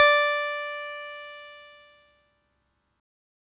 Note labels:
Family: keyboard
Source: electronic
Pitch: D5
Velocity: 25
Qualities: bright, distorted

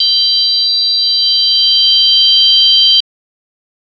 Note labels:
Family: organ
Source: electronic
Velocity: 127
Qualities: bright

